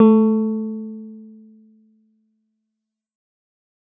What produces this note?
synthesizer guitar